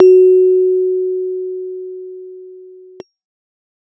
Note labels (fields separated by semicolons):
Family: keyboard; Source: electronic; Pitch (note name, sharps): F#4; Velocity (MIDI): 25